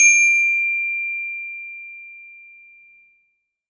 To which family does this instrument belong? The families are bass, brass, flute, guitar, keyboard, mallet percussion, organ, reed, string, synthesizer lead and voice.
mallet percussion